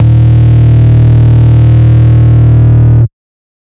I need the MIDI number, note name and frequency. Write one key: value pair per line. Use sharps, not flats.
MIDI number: 27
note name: D#1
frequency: 38.89 Hz